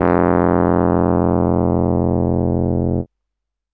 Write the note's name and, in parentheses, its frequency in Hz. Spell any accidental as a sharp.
F1 (43.65 Hz)